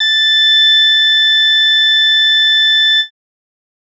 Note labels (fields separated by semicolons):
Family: bass; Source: synthesizer; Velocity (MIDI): 25; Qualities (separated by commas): bright, distorted